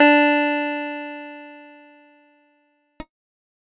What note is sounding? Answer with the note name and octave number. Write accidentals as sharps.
D4